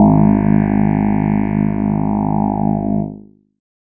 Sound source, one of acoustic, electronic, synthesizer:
electronic